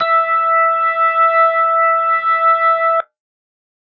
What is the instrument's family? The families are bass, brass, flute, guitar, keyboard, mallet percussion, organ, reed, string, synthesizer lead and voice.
organ